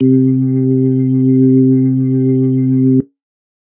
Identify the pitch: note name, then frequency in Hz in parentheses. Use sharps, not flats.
C3 (130.8 Hz)